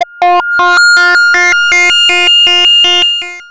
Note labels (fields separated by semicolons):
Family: bass; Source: synthesizer; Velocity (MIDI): 127; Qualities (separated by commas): bright, distorted, long release, multiphonic, tempo-synced